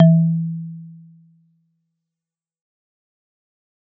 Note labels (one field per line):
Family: mallet percussion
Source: acoustic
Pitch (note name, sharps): E3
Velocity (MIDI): 75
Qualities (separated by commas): dark, fast decay